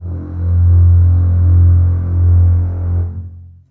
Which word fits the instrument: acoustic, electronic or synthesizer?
acoustic